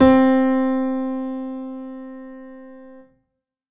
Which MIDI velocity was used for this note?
100